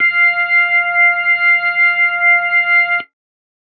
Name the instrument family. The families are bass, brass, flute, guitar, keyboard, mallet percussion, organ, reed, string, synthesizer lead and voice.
organ